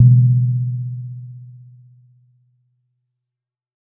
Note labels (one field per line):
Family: mallet percussion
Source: acoustic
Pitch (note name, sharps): B2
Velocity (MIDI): 50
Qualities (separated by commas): dark, reverb